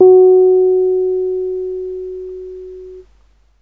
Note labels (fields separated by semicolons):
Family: keyboard; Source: electronic; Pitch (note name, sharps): F#4; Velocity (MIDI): 25; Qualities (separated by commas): dark